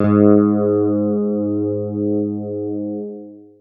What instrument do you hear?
electronic guitar